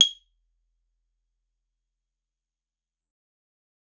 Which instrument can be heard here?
acoustic guitar